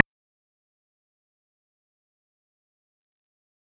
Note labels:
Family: bass; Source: synthesizer; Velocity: 127; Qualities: fast decay, percussive

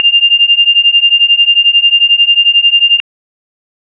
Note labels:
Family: organ; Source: electronic; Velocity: 127; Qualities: bright

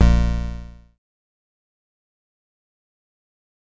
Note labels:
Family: bass; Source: synthesizer; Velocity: 100; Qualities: bright, distorted, fast decay

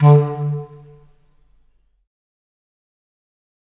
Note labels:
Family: reed; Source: acoustic; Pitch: D3; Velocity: 50; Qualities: fast decay, reverb

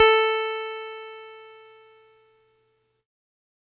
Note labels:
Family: keyboard; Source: electronic; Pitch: A4; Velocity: 75; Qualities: bright, distorted

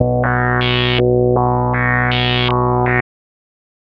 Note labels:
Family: bass; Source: synthesizer; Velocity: 100; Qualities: tempo-synced

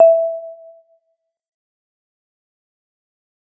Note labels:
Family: mallet percussion; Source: acoustic; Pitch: E5; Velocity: 25; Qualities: fast decay, percussive, reverb

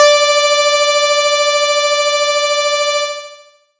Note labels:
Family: bass; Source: synthesizer; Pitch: D5; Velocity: 100; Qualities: bright, distorted, long release

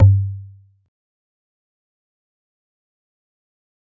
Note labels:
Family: mallet percussion; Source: acoustic; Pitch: G2; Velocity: 25; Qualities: fast decay, percussive

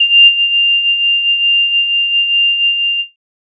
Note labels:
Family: flute; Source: synthesizer; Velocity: 127; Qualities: bright, distorted

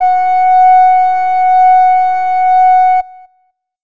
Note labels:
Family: flute; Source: acoustic; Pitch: F#5; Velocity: 25

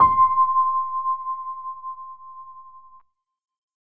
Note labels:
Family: keyboard; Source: electronic; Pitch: C6; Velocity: 25

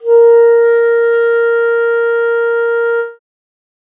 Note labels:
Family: reed; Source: acoustic; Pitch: A#4; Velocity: 25; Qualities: dark

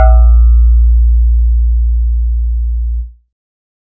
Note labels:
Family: synthesizer lead; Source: synthesizer; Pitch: A#1; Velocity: 75

